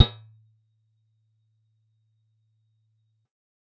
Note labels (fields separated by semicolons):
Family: guitar; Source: acoustic; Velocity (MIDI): 50; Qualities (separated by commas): percussive